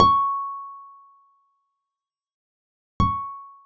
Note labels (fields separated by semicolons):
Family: guitar; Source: acoustic; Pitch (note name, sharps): C#6; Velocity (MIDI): 100